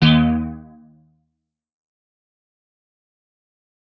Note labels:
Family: guitar; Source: electronic; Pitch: D#2; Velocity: 100; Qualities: fast decay

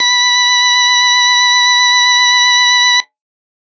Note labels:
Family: organ; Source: electronic; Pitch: B5; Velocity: 75; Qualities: bright, distorted

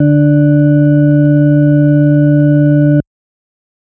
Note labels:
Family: organ; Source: electronic; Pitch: D3; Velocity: 75

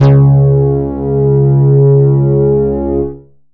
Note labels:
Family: bass; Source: synthesizer; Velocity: 75; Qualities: distorted

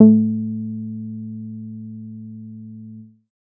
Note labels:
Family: bass; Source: synthesizer; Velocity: 25; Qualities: dark

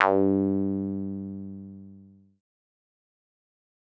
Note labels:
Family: synthesizer lead; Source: synthesizer; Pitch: G2; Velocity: 100; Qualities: distorted, fast decay

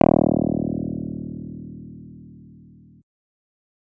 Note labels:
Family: guitar; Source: electronic; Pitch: D#1; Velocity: 75

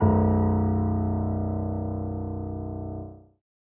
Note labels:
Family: keyboard; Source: acoustic; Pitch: B0; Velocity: 25

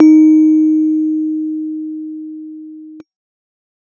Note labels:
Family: keyboard; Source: electronic; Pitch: D#4; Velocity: 75

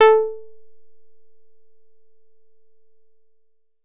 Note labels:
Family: guitar; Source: synthesizer; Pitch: A4; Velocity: 50

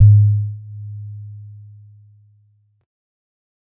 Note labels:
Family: mallet percussion; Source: acoustic; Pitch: G#2; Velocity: 25; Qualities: dark, non-linear envelope

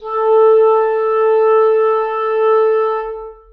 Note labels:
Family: reed; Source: acoustic; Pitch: A4; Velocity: 100; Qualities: long release, reverb

